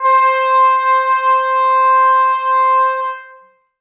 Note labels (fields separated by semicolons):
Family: brass; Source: acoustic; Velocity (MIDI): 75; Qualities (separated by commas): bright, reverb